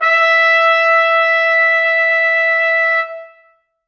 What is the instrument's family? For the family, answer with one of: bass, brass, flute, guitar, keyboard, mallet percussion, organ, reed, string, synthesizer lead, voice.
brass